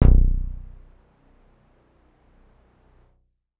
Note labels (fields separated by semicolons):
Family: keyboard; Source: electronic; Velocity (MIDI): 100; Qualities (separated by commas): dark, reverb